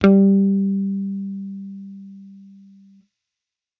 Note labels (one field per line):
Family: bass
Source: electronic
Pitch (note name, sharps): G3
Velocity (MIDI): 75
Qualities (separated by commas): distorted